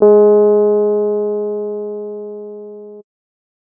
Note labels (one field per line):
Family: keyboard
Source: electronic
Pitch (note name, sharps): G#3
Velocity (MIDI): 50